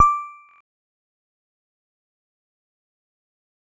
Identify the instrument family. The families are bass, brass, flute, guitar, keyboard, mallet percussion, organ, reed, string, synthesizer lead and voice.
mallet percussion